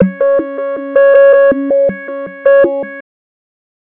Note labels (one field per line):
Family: bass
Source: synthesizer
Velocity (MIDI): 25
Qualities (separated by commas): tempo-synced